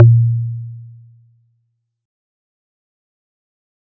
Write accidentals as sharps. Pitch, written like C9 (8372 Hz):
A#2 (116.5 Hz)